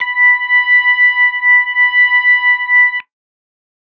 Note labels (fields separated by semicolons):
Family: organ; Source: electronic; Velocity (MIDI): 25